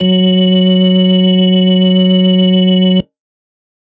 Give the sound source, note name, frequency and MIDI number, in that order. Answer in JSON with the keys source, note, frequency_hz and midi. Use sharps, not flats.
{"source": "electronic", "note": "F#3", "frequency_hz": 185, "midi": 54}